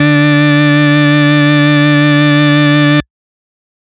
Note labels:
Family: organ; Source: electronic; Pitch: D3; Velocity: 127; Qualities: distorted

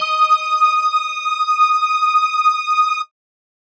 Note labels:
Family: mallet percussion; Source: electronic; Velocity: 100

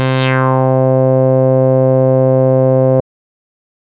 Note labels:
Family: bass; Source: synthesizer; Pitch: C3; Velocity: 127; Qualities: distorted

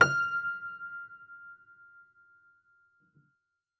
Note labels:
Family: keyboard; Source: acoustic; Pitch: F6; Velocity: 100; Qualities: reverb

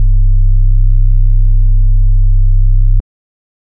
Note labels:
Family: organ; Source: electronic; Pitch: C1; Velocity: 50; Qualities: dark

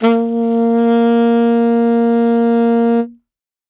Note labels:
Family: reed; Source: acoustic; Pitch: A#3; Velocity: 25; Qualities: bright

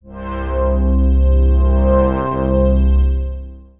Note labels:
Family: synthesizer lead; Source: synthesizer; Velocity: 50; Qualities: bright, long release, non-linear envelope

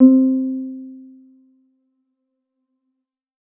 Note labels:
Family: keyboard; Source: electronic; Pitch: C4; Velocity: 50; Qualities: dark

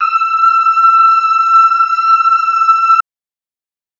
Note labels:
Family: voice; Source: electronic; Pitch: E6; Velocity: 127

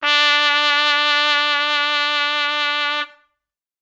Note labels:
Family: brass; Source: acoustic; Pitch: D4; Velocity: 127; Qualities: bright

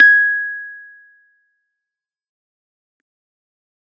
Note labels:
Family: keyboard; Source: electronic; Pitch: G#6; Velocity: 75; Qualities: fast decay

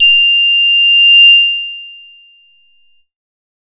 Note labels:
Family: bass; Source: synthesizer; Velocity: 100; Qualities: distorted

